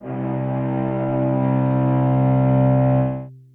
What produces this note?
acoustic string instrument